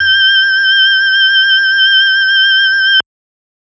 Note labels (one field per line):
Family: organ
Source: electronic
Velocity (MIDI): 25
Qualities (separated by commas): bright, multiphonic